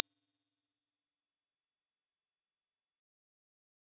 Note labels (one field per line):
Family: keyboard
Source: electronic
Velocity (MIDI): 127